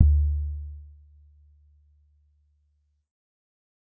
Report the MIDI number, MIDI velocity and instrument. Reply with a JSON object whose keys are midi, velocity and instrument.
{"midi": 38, "velocity": 75, "instrument": "electronic keyboard"}